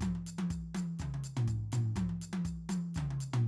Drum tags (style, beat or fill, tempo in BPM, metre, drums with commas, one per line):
Latin
beat
122 BPM
4/4
percussion, high tom, mid tom, floor tom, kick